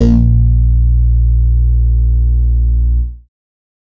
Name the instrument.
synthesizer bass